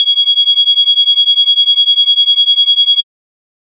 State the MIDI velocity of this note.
100